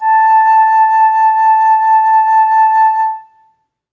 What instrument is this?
acoustic flute